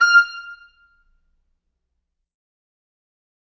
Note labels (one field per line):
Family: reed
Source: acoustic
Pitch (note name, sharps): F6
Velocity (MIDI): 127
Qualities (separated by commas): fast decay, percussive, reverb